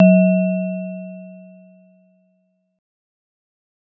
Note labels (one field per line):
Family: mallet percussion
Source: acoustic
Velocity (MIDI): 50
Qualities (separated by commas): dark